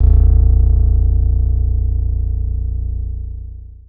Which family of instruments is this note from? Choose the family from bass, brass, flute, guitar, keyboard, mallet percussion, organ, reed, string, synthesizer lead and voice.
guitar